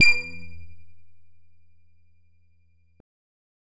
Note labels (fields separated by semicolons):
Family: bass; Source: synthesizer; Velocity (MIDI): 75